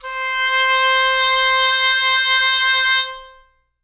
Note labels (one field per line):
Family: reed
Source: acoustic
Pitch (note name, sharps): C5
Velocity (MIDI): 127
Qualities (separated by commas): reverb